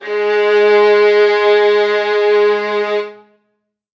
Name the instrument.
acoustic string instrument